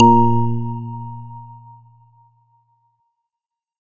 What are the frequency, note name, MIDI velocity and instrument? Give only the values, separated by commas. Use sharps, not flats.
116.5 Hz, A#2, 100, electronic organ